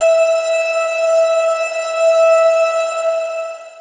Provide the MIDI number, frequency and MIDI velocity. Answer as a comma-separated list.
76, 659.3 Hz, 25